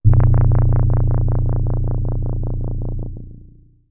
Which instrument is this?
electronic keyboard